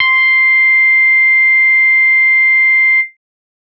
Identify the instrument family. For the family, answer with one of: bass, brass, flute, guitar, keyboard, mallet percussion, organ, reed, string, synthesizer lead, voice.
bass